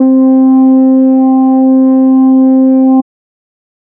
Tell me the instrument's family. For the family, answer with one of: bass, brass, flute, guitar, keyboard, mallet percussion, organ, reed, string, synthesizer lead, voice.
organ